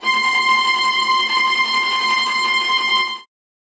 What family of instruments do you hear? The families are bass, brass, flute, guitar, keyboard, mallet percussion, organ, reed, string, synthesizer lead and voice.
string